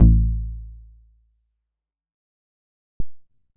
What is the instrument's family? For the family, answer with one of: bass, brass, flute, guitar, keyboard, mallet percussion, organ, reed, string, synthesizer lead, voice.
bass